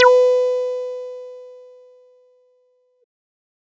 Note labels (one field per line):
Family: bass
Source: synthesizer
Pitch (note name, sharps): B4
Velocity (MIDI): 100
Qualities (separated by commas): bright, distorted